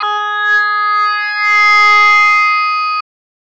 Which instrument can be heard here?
synthesizer voice